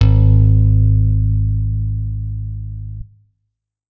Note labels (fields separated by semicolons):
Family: guitar; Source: electronic; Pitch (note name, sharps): G#1; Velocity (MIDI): 75; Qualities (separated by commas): reverb